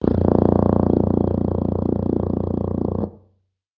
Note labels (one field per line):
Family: brass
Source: acoustic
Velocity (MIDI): 100